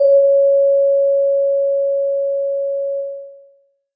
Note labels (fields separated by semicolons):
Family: mallet percussion; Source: acoustic; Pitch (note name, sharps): C#5; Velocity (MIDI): 50; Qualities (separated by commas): long release, reverb